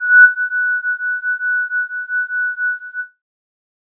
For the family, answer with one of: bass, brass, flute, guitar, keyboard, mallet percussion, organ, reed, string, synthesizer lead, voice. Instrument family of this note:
flute